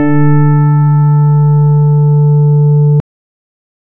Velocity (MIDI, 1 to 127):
127